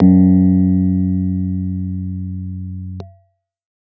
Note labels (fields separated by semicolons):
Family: keyboard; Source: electronic; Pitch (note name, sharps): F#2; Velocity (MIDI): 25; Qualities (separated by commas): dark